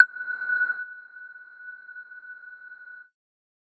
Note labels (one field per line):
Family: mallet percussion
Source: electronic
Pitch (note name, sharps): F#6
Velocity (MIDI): 100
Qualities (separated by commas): non-linear envelope